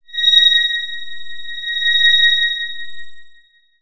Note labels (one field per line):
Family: synthesizer lead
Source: synthesizer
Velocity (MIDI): 75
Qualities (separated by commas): long release, non-linear envelope